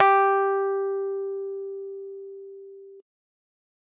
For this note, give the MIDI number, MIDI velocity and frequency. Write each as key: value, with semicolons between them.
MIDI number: 67; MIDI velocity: 100; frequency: 392 Hz